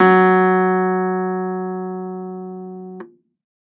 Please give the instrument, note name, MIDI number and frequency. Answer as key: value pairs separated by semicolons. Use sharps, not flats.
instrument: electronic keyboard; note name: F#3; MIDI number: 54; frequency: 185 Hz